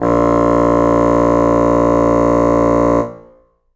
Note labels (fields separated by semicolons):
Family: reed; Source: acoustic; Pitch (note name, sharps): A#1; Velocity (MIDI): 127; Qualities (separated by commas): reverb